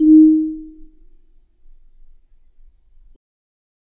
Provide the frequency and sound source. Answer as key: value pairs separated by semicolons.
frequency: 311.1 Hz; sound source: acoustic